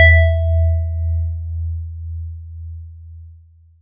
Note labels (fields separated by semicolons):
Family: mallet percussion; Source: acoustic; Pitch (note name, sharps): E2; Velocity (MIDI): 127; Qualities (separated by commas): long release